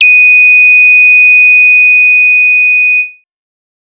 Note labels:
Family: bass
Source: synthesizer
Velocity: 100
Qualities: bright, distorted

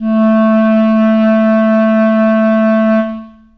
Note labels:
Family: reed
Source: acoustic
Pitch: A3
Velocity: 25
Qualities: long release, reverb

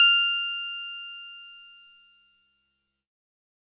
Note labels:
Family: keyboard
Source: electronic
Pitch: F6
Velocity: 127

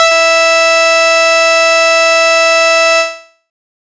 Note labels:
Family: bass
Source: synthesizer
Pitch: E5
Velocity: 100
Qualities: bright, distorted

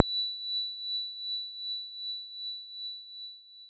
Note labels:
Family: guitar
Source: electronic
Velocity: 127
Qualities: bright, reverb

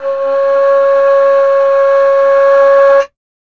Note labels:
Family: flute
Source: acoustic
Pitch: C#5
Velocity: 25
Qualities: multiphonic

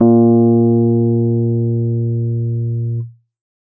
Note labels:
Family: keyboard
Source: electronic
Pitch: A#2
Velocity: 100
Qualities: dark

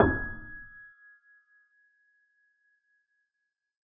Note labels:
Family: keyboard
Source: acoustic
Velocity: 25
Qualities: dark, percussive

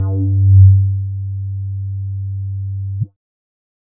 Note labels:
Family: bass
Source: synthesizer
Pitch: G2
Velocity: 25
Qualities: dark, distorted

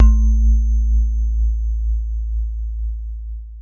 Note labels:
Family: mallet percussion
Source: acoustic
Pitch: A1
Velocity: 127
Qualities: long release

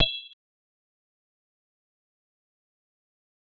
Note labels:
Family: mallet percussion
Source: synthesizer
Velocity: 50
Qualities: fast decay, multiphonic, percussive

